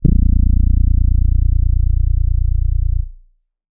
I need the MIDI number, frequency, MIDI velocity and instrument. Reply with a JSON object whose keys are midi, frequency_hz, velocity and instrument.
{"midi": 22, "frequency_hz": 29.14, "velocity": 50, "instrument": "electronic keyboard"}